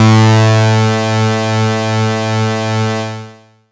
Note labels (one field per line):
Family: bass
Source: synthesizer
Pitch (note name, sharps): A2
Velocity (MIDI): 127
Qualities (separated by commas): bright, distorted, long release